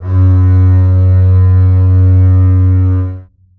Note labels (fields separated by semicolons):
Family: string; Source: acoustic; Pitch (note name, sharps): F#2; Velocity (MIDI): 50; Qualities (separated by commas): long release, reverb